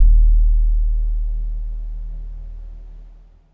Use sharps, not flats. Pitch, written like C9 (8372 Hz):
D#1 (38.89 Hz)